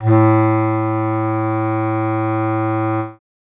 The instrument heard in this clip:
acoustic reed instrument